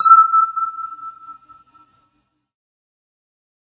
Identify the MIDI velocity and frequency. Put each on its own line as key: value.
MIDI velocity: 100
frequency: 1319 Hz